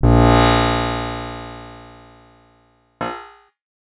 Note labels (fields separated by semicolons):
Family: guitar; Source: acoustic; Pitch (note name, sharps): A#1; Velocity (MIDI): 75; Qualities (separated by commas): bright, distorted